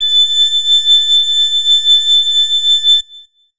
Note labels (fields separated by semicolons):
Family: flute; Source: acoustic; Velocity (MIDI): 100; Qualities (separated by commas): bright